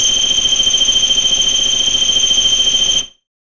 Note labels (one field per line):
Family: bass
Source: synthesizer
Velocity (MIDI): 50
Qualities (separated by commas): bright, distorted